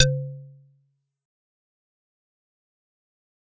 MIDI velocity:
25